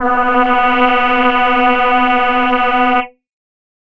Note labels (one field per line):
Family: voice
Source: synthesizer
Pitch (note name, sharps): B3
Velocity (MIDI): 127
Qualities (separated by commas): bright, multiphonic